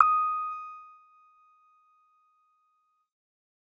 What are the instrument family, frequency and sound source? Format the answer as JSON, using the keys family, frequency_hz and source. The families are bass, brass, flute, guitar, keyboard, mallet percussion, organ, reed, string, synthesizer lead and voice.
{"family": "keyboard", "frequency_hz": 1245, "source": "electronic"}